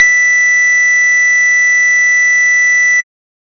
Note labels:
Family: bass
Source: synthesizer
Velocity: 75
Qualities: distorted, tempo-synced

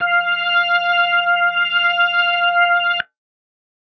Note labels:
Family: organ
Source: electronic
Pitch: F5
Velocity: 127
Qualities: distorted

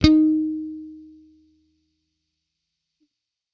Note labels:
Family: bass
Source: electronic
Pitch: D#4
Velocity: 127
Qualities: distorted

